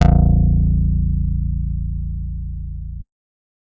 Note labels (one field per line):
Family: guitar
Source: acoustic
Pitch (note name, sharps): A0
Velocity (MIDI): 100